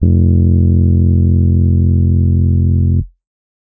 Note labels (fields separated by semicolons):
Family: keyboard; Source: electronic; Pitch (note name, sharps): F1; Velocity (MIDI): 75